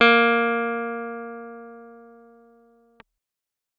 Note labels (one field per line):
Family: keyboard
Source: electronic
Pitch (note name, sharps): A#3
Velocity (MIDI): 100